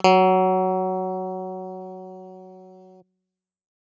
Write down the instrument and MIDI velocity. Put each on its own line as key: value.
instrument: electronic guitar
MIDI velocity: 127